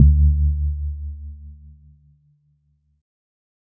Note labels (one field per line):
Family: keyboard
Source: electronic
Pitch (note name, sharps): D2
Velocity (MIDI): 25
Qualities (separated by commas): dark